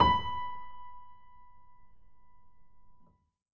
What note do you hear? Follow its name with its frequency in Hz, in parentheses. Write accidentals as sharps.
B5 (987.8 Hz)